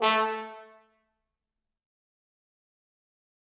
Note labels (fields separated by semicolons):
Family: brass; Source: acoustic; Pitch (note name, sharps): A3; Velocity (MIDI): 127; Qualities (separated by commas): bright, fast decay, reverb